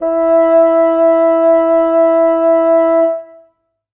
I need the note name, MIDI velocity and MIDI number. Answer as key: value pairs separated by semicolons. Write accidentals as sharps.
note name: E4; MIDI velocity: 100; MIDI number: 64